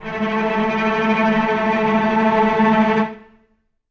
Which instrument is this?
acoustic string instrument